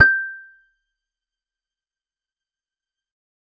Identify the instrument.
acoustic guitar